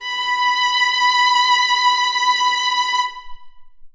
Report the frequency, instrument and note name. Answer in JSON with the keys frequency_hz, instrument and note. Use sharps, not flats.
{"frequency_hz": 987.8, "instrument": "acoustic string instrument", "note": "B5"}